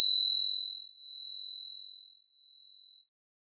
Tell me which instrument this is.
electronic keyboard